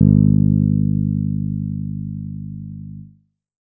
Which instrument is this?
synthesizer bass